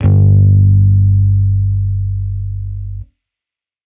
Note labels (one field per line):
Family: bass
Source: electronic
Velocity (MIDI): 50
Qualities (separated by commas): distorted